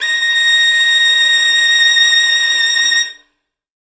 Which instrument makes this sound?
acoustic string instrument